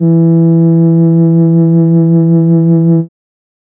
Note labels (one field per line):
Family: keyboard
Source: synthesizer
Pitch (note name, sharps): E3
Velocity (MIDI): 75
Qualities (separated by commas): dark